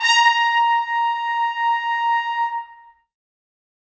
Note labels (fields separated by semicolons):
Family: brass; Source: acoustic; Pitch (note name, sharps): A#5; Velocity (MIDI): 127; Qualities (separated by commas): bright, reverb